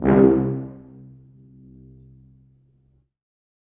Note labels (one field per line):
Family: brass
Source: acoustic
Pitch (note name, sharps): C2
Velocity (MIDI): 75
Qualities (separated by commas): reverb